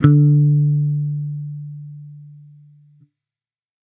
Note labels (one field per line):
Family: bass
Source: electronic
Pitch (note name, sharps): D3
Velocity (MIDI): 75